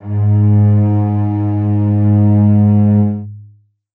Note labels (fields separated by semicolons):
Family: string; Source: acoustic; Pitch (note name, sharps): G#2; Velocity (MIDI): 50; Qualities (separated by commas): long release, reverb